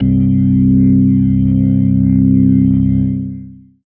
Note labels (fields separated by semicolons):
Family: organ; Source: electronic; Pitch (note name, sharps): C1; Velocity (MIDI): 100; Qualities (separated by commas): distorted, long release